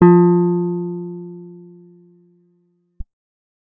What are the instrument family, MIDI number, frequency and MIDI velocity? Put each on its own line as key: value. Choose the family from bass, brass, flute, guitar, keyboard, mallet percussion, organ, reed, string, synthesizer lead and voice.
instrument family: guitar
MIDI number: 53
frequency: 174.6 Hz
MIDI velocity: 25